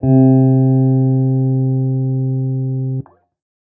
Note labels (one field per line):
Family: guitar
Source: electronic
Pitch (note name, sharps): C3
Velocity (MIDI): 25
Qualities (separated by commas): non-linear envelope